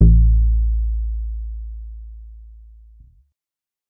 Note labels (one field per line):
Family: bass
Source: synthesizer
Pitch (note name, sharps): A1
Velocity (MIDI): 25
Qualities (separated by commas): dark